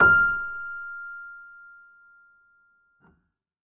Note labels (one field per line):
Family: keyboard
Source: acoustic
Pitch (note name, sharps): F6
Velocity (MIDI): 25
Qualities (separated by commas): reverb